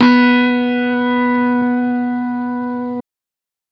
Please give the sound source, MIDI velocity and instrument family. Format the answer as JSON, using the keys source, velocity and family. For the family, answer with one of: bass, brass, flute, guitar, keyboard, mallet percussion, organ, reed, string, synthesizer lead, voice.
{"source": "electronic", "velocity": 127, "family": "keyboard"}